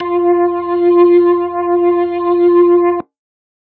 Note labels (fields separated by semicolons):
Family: organ; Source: electronic; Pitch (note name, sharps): F4; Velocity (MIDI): 50